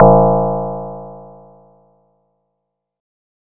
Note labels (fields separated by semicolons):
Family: mallet percussion; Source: acoustic; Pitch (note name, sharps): A0; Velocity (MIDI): 100